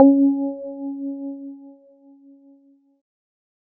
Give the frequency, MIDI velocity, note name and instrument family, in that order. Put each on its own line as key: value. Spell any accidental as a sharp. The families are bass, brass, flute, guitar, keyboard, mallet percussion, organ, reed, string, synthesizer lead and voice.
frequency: 277.2 Hz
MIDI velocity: 25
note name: C#4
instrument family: keyboard